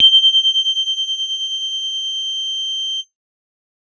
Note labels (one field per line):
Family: bass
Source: synthesizer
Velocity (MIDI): 127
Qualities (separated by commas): bright